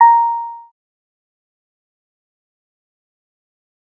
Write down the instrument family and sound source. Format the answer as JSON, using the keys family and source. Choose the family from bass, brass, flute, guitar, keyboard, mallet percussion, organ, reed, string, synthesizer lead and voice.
{"family": "bass", "source": "synthesizer"}